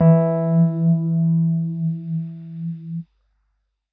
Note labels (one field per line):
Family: keyboard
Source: electronic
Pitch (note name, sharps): E3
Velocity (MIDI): 75